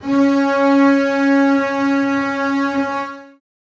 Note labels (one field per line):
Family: string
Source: acoustic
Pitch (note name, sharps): C#4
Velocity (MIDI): 100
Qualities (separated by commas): reverb